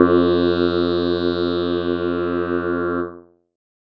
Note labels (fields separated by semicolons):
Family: keyboard; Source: electronic; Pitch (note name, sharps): F2; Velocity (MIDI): 75; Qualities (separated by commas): distorted, multiphonic